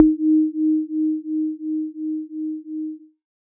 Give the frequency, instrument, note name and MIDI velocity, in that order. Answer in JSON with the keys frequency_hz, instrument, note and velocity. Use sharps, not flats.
{"frequency_hz": 311.1, "instrument": "synthesizer lead", "note": "D#4", "velocity": 50}